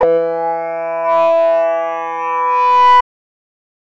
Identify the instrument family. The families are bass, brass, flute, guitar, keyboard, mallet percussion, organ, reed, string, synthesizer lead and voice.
voice